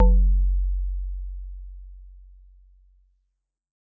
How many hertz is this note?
46.25 Hz